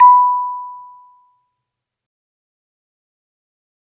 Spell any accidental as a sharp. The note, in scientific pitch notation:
B5